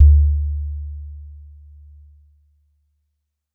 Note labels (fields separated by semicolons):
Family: mallet percussion; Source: acoustic; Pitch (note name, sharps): D2; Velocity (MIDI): 50; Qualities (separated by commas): dark